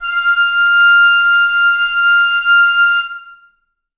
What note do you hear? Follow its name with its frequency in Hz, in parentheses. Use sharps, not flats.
F6 (1397 Hz)